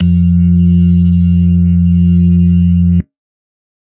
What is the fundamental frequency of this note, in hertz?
87.31 Hz